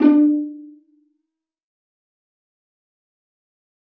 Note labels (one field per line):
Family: string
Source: acoustic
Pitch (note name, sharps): D4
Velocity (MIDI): 50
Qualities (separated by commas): dark, fast decay, reverb